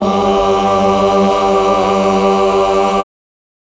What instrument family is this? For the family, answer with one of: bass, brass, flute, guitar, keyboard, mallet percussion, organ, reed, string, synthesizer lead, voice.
voice